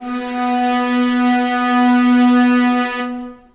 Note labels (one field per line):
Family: string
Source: acoustic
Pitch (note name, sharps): B3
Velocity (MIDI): 25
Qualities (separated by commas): long release, reverb